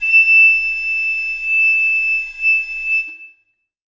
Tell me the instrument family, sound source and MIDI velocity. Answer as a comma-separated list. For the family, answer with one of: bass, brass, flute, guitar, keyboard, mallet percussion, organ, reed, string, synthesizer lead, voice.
flute, acoustic, 50